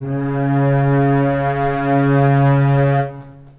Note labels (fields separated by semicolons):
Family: string; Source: acoustic; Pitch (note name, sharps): C#3; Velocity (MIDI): 25; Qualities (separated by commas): long release, reverb